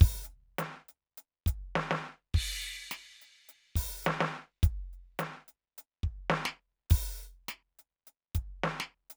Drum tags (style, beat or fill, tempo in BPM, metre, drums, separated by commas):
rock, beat, 105 BPM, 4/4, crash, closed hi-hat, open hi-hat, hi-hat pedal, snare, kick